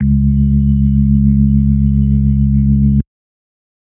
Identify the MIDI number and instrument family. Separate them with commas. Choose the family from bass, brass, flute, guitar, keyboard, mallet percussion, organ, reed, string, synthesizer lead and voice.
37, organ